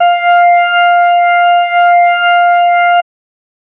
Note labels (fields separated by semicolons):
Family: organ; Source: electronic; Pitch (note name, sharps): F5; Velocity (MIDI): 25